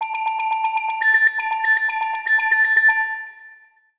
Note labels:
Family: mallet percussion; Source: synthesizer; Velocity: 100; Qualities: long release, multiphonic, tempo-synced

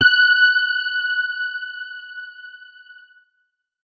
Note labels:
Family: guitar; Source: electronic; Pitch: F#6; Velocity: 25

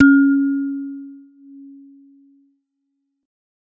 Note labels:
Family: mallet percussion; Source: acoustic; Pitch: C#4; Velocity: 75; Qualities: dark, non-linear envelope

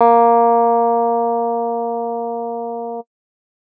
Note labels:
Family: guitar; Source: electronic; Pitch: A#3; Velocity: 50

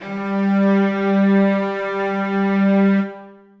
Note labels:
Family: string; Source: acoustic; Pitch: G3; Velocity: 100; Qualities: reverb

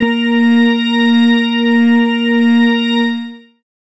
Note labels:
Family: organ; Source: electronic; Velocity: 100; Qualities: long release, reverb

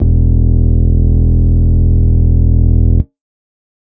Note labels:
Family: organ; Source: electronic; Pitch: E1; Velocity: 50; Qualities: distorted

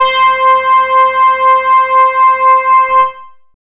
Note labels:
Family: bass; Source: synthesizer; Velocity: 100; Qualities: bright, distorted, long release

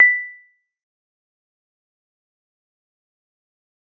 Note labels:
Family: mallet percussion; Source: acoustic; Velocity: 25; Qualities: fast decay, percussive

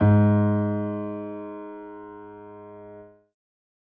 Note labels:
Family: keyboard; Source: acoustic; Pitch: G#2; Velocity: 50

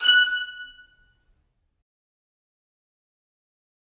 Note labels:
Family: string; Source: acoustic; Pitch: F#6; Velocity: 100; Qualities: bright, fast decay, reverb

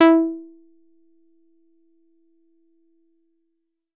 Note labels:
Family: guitar; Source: synthesizer; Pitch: E4; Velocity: 100; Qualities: percussive

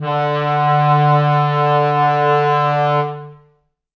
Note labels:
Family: reed; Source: acoustic; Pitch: D3; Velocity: 127; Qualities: reverb

